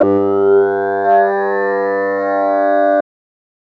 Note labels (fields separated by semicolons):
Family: voice; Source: synthesizer; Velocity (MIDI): 25; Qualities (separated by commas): distorted